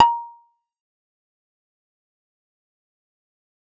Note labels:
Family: bass; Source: synthesizer; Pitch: A#5; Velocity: 100; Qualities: fast decay, percussive

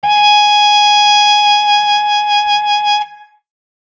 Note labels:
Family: brass; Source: acoustic; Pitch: G#5; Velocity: 50

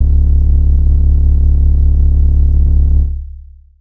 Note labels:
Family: keyboard; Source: electronic; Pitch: C#1; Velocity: 127; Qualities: distorted, long release

